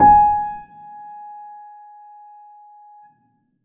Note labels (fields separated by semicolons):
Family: keyboard; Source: acoustic; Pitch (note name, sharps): G#5; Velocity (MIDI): 25; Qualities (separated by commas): reverb